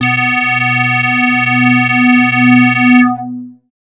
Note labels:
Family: bass; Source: synthesizer; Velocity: 127; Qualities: distorted, long release, multiphonic

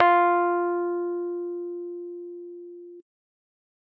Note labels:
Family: keyboard; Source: electronic; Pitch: F4; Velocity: 100

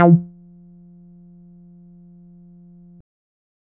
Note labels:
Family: bass; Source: synthesizer; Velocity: 25; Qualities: distorted, percussive

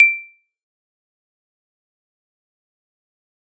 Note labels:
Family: keyboard; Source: electronic; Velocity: 50; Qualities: fast decay, percussive

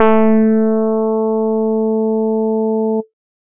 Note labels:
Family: bass; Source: synthesizer; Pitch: A3; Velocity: 127

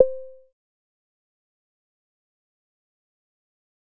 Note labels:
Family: bass; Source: synthesizer; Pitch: C5; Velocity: 25; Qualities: fast decay, percussive

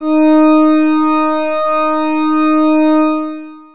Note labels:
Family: organ; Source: electronic; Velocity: 127; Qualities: distorted, long release

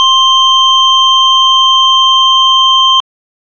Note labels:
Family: organ; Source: electronic; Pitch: C6; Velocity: 75

